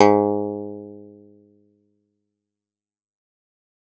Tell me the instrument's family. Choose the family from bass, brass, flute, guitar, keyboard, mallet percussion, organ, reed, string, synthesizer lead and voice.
guitar